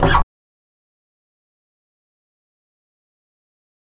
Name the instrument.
electronic bass